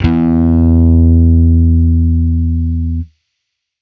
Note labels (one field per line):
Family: bass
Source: electronic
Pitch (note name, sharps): E2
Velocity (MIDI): 50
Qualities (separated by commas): distorted